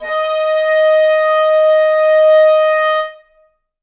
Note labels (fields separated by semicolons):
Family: reed; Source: acoustic; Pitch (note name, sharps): D#5; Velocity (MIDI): 75; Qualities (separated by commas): reverb